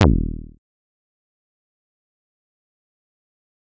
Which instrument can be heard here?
synthesizer bass